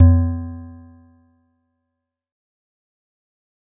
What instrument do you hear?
acoustic mallet percussion instrument